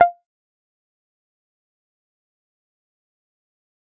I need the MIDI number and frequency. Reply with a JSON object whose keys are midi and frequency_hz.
{"midi": 77, "frequency_hz": 698.5}